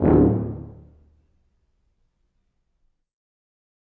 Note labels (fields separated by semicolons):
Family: brass; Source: acoustic; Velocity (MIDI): 100; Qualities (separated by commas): reverb